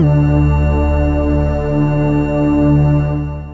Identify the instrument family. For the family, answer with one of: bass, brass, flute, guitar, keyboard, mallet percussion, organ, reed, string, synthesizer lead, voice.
synthesizer lead